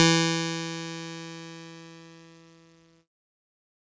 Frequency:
164.8 Hz